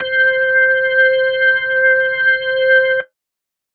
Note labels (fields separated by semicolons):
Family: organ; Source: electronic; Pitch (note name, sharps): C5; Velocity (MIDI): 127